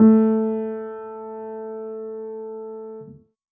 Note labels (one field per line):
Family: keyboard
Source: acoustic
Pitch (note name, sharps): A3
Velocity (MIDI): 25